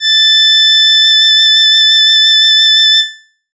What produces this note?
synthesizer reed instrument